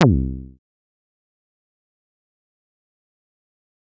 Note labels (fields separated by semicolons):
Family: bass; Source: synthesizer; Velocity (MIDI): 100; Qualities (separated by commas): distorted, fast decay, percussive